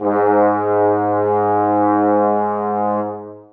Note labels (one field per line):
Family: brass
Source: acoustic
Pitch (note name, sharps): G#2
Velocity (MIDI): 75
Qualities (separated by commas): dark, long release, reverb